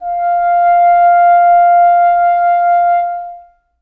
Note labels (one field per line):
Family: reed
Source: acoustic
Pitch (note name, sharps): F5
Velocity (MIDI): 25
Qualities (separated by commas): long release, reverb